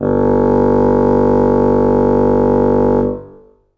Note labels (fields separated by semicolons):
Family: reed; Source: acoustic; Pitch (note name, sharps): G1; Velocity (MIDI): 100; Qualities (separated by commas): long release, reverb